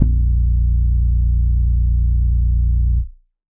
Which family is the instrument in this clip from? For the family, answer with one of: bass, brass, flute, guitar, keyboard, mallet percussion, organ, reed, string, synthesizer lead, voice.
organ